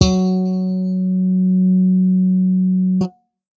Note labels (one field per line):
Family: bass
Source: electronic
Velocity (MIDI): 100